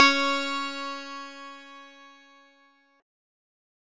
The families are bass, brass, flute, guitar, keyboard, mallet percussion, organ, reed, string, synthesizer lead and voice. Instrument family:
synthesizer lead